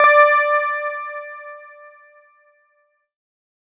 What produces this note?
electronic guitar